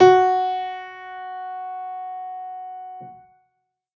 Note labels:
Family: keyboard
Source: acoustic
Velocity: 50

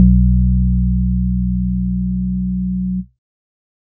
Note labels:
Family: organ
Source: electronic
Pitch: B1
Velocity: 25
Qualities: dark

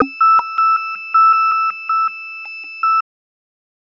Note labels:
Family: bass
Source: synthesizer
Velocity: 50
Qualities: bright, tempo-synced

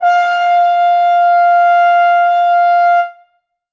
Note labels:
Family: brass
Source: acoustic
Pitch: F5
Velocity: 127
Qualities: reverb

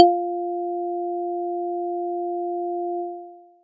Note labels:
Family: mallet percussion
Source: acoustic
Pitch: F4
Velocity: 75

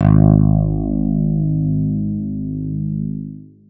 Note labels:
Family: guitar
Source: electronic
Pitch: G#1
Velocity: 50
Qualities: long release

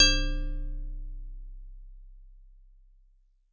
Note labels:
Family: mallet percussion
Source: acoustic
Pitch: C1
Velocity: 127

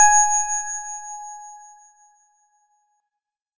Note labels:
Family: organ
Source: electronic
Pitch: G#5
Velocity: 100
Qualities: bright

